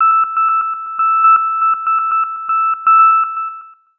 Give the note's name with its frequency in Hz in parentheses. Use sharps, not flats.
E6 (1319 Hz)